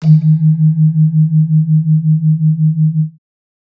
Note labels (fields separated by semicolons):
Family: mallet percussion; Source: acoustic; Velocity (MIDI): 75; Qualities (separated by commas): multiphonic